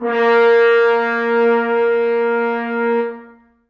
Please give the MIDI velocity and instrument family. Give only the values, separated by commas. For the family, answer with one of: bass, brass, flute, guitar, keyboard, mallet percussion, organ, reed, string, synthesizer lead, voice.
25, brass